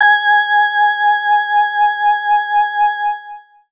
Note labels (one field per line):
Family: organ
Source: electronic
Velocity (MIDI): 75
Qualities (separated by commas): distorted, long release